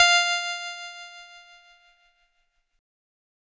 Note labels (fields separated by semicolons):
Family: keyboard; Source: electronic; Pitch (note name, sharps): F5; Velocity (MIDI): 75; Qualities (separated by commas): bright, distorted